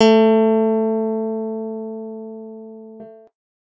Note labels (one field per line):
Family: guitar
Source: electronic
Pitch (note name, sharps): A3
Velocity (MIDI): 100